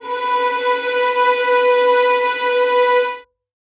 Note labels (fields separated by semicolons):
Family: string; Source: acoustic; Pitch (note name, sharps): B4; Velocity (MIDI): 25; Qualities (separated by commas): reverb